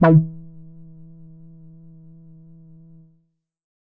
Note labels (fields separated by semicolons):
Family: bass; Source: synthesizer; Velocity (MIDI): 25; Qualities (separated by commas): distorted, percussive, tempo-synced